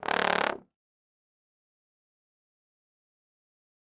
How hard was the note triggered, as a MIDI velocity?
50